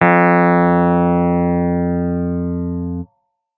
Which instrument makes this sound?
electronic keyboard